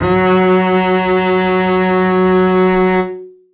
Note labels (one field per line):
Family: string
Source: acoustic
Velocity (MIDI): 100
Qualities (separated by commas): reverb